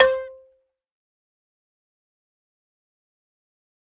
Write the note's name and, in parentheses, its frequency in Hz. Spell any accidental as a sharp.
C5 (523.3 Hz)